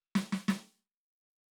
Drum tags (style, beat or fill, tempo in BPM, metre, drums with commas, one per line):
rock
beat
120 BPM
4/4
snare